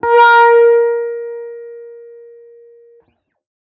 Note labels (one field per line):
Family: guitar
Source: electronic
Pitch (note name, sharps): A#4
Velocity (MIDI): 100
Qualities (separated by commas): distorted, non-linear envelope